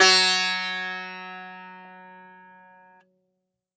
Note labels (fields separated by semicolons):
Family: guitar; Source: acoustic; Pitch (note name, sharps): F#3; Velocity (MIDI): 100; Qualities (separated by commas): bright, multiphonic, reverb